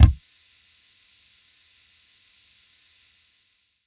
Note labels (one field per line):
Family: bass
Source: electronic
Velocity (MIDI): 50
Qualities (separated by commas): percussive